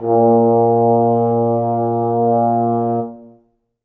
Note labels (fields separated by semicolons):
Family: brass; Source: acoustic; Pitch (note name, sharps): A#2; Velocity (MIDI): 25; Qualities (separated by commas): dark, reverb